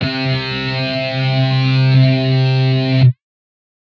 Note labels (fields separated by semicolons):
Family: guitar; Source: synthesizer; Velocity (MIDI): 127